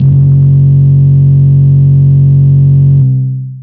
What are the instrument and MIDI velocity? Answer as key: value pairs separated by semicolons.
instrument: electronic guitar; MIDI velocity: 75